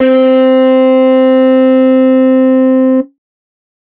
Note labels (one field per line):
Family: guitar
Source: electronic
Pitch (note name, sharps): C4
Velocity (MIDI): 100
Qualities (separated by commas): distorted